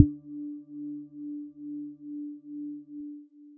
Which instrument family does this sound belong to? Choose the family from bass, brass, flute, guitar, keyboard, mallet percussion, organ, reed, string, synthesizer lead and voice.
mallet percussion